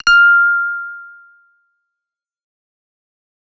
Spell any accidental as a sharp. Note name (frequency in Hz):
F6 (1397 Hz)